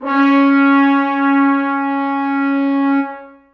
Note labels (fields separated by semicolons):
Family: brass; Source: acoustic; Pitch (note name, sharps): C#4; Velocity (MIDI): 50; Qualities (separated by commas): reverb